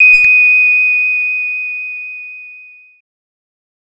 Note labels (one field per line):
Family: bass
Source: synthesizer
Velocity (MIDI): 100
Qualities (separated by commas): bright, distorted